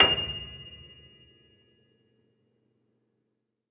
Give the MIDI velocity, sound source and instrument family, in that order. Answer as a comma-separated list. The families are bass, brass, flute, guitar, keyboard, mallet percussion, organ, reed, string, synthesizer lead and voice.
75, acoustic, keyboard